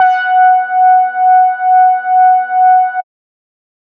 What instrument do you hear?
synthesizer bass